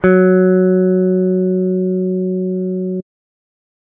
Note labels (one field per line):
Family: guitar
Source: electronic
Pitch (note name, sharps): F#3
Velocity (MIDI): 25